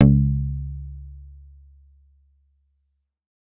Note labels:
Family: guitar; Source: electronic; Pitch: C#2; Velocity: 127

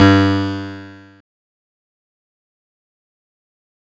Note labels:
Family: guitar; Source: electronic; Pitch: G2; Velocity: 25; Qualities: bright, distorted, fast decay

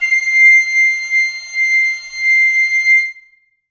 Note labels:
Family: reed; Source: acoustic; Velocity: 127; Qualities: reverb

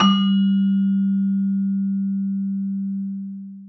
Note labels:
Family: mallet percussion; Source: acoustic; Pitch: G3; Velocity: 127; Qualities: long release, reverb

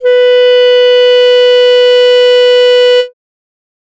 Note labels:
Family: reed; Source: acoustic; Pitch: B4; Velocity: 75

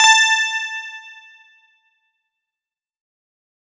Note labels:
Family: guitar; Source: electronic; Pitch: A5; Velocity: 127; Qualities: fast decay

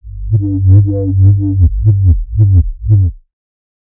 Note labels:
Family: bass; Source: synthesizer; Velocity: 25; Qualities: distorted, non-linear envelope

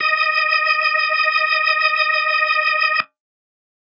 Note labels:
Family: organ; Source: electronic; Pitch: D#5; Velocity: 100; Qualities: reverb

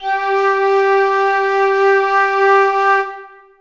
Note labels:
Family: flute; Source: acoustic; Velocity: 127; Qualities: long release, reverb

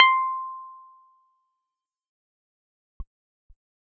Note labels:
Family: keyboard; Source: electronic; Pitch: C6; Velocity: 100; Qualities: fast decay

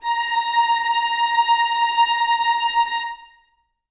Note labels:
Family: string; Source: acoustic; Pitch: A#5; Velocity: 100; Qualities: bright, non-linear envelope, reverb

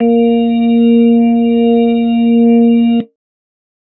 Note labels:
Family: organ; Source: electronic; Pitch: A#3; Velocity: 25; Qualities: dark

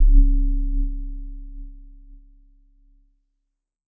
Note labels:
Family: keyboard; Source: electronic; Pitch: C#1; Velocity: 50; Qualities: dark

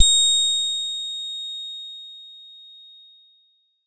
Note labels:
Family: guitar; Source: synthesizer; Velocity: 100; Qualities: bright

